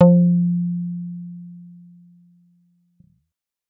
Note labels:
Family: bass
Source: synthesizer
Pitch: F3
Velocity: 127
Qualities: dark

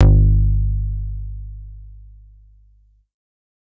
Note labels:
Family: bass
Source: synthesizer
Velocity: 25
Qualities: distorted

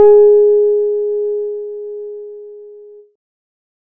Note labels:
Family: keyboard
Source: electronic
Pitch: G#4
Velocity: 50

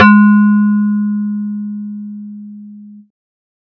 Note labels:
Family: bass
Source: synthesizer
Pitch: G#3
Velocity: 75

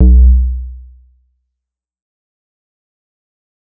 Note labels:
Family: bass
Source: synthesizer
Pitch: B1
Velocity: 75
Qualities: dark, fast decay

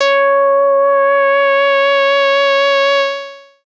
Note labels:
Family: bass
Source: synthesizer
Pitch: C#5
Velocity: 50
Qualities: distorted, long release

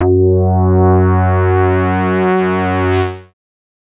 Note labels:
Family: bass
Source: synthesizer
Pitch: F#2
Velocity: 127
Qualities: distorted, multiphonic

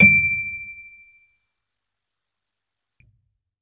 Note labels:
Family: keyboard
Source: electronic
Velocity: 50

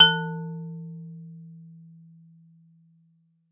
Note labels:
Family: mallet percussion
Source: acoustic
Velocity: 100

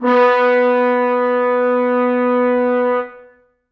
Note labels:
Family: brass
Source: acoustic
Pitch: B3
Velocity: 50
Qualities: reverb

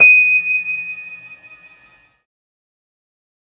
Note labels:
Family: keyboard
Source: electronic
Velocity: 50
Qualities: bright, fast decay

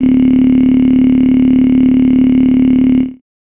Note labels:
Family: voice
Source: synthesizer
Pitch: D1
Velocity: 127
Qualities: bright

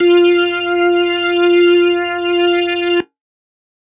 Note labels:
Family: organ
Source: electronic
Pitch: F4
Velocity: 127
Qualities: distorted

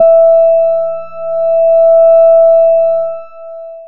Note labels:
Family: bass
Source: synthesizer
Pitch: E5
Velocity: 50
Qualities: long release

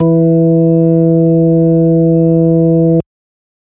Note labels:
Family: organ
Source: electronic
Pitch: E3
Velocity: 50

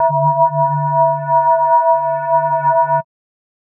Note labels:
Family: mallet percussion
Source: electronic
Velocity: 50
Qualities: multiphonic, non-linear envelope

